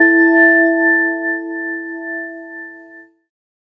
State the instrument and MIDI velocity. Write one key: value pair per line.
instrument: synthesizer keyboard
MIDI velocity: 75